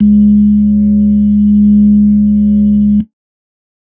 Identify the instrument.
electronic keyboard